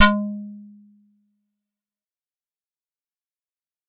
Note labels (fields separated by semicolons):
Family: keyboard; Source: acoustic; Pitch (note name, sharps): G#3; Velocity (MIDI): 100; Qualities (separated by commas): fast decay, percussive